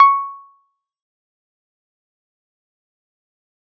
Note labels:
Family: keyboard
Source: electronic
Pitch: C#6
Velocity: 50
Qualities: fast decay, percussive

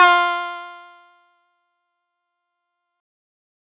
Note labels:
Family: guitar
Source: synthesizer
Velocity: 75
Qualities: bright

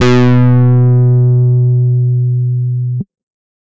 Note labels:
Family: guitar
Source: electronic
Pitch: B2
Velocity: 75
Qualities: bright, distorted

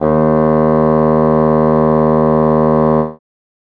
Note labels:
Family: reed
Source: acoustic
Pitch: D#2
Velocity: 100

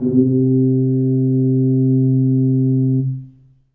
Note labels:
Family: brass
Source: acoustic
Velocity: 50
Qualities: dark, reverb

